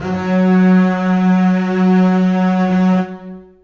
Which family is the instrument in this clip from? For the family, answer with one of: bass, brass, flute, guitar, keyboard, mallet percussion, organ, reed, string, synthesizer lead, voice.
string